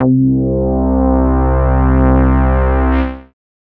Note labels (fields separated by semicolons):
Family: bass; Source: synthesizer; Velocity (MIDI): 127; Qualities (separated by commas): distorted, multiphonic